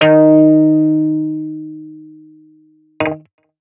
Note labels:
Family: guitar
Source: electronic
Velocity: 50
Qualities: distorted

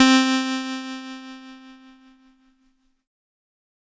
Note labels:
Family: keyboard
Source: electronic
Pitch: C4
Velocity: 75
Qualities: bright, distorted

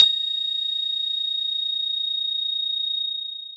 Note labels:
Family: mallet percussion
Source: electronic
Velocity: 127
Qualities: long release

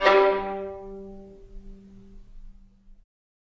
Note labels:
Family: string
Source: acoustic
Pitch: G3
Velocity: 25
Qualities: reverb

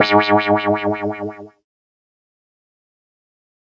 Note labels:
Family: keyboard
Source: synthesizer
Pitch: G#2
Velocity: 127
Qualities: distorted, fast decay

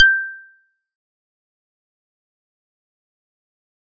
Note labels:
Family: mallet percussion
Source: acoustic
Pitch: G6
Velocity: 75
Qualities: fast decay, percussive

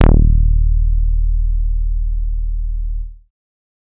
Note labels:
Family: bass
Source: synthesizer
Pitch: D#1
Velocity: 127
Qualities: distorted

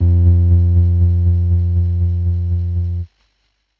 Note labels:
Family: keyboard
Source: electronic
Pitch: F2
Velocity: 25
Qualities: dark, distorted, tempo-synced

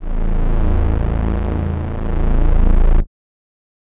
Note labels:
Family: reed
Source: acoustic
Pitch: A0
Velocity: 75

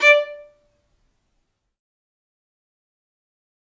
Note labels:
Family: string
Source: acoustic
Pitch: D5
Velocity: 100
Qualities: fast decay, percussive, reverb

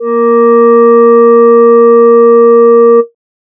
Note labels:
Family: voice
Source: synthesizer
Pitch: A#3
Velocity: 127

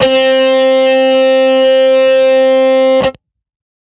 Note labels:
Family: guitar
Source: electronic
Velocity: 75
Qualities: distorted

